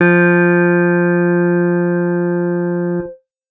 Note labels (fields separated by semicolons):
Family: guitar; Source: electronic; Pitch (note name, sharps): F3; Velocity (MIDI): 75; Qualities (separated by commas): reverb